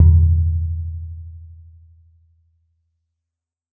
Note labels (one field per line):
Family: mallet percussion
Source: acoustic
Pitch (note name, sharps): E2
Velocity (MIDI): 127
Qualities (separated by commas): dark, reverb